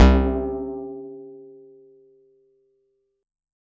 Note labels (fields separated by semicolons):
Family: guitar; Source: electronic; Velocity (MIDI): 75